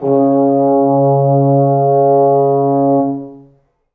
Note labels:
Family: brass; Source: acoustic; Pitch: C#3; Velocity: 50; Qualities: dark, long release, reverb

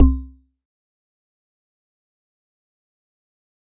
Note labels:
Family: mallet percussion; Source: electronic; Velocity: 25; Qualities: fast decay, percussive

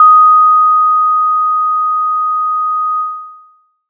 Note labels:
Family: mallet percussion; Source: acoustic; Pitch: D#6; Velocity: 25; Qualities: long release

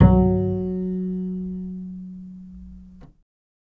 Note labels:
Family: bass; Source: electronic; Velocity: 50; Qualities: reverb

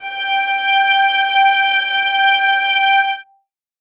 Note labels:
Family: string; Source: acoustic; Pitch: G5; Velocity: 75; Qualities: reverb

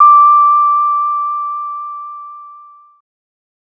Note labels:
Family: bass; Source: synthesizer; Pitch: D6; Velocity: 25; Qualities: distorted

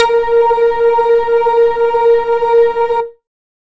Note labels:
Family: bass; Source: synthesizer; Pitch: A#4; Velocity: 25

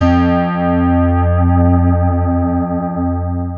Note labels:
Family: guitar; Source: electronic; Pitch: F2; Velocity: 25; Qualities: long release, multiphonic, non-linear envelope

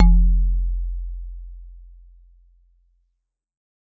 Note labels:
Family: mallet percussion; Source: acoustic; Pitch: F1; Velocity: 100; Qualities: dark

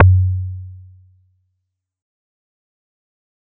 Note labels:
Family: mallet percussion; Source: acoustic; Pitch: F#2; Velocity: 100; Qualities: fast decay

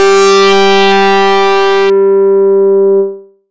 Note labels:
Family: bass; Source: synthesizer; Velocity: 127; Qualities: bright, distorted

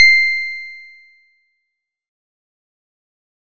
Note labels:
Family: guitar; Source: synthesizer; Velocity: 50; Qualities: bright, fast decay

